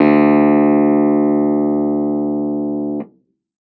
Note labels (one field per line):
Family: keyboard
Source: electronic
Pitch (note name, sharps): D2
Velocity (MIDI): 50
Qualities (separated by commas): distorted